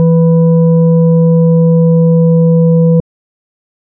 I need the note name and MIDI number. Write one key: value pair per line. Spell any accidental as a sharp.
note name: E3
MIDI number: 52